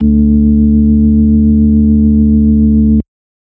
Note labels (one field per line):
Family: organ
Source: electronic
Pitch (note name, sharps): D2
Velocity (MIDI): 75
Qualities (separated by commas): dark